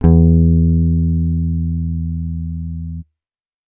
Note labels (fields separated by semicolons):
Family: bass; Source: electronic; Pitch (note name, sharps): E2; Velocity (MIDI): 50